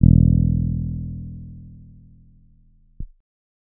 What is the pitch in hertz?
41.2 Hz